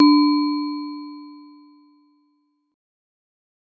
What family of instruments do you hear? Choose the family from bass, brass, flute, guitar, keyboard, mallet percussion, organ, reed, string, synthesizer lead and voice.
mallet percussion